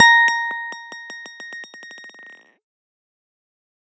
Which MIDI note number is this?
82